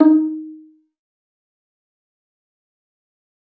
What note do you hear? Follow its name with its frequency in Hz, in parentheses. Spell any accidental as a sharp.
D#4 (311.1 Hz)